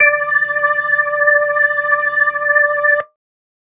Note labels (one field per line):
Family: organ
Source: electronic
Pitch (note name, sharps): D5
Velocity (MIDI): 25